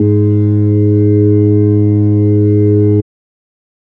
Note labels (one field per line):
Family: organ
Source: electronic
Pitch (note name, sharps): G#2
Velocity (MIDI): 127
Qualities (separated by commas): dark